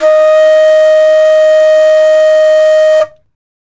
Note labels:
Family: flute; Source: acoustic; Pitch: D#5; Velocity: 75

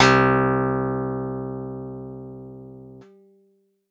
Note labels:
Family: guitar; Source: synthesizer; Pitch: C2; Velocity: 25

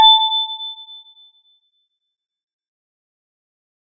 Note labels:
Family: mallet percussion; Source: acoustic; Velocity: 100; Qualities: fast decay

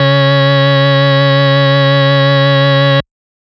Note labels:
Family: organ; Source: electronic; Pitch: C#3; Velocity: 25; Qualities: bright, distorted

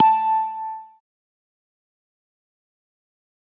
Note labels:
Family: organ; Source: electronic; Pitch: A5; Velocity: 50; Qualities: fast decay

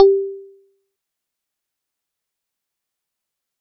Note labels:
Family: mallet percussion; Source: acoustic; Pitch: G4; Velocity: 25; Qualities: fast decay, percussive

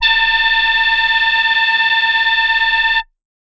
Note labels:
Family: voice; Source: synthesizer; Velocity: 75; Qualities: multiphonic

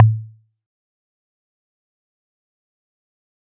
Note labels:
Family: mallet percussion; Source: acoustic; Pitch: A2; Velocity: 75; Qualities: fast decay, percussive

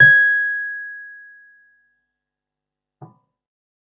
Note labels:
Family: keyboard; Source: electronic; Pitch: G#6; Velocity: 100; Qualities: fast decay

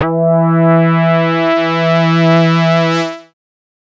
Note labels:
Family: bass; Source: synthesizer; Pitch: E3; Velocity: 127; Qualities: distorted, multiphonic

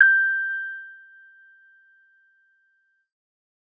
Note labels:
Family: keyboard; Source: electronic; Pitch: G6; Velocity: 50

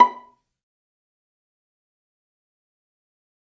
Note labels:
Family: string; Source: acoustic; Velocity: 75; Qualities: fast decay, percussive, reverb

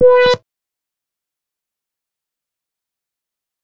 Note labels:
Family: bass; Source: synthesizer; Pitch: B4; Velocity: 25; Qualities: fast decay, percussive

